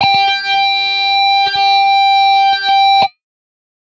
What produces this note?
synthesizer guitar